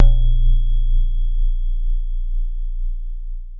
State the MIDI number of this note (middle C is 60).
22